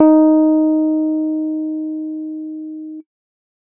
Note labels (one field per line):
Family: keyboard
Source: electronic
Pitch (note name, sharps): D#4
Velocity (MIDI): 75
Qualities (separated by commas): dark